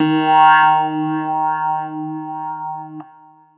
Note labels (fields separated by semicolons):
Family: keyboard; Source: electronic; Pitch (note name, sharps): D#3; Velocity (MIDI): 75